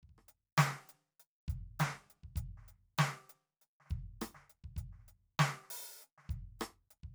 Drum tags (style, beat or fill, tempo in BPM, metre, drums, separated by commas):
funk, beat, 100 BPM, 4/4, closed hi-hat, open hi-hat, hi-hat pedal, snare, cross-stick, kick